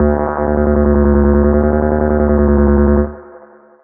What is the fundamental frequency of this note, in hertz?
73.42 Hz